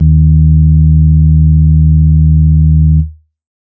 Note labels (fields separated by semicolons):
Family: organ; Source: electronic; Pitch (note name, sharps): D#2; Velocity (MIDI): 50; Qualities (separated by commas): dark